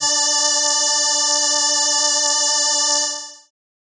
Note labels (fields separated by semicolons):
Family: keyboard; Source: synthesizer; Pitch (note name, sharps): D4; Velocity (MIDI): 100; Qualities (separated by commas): bright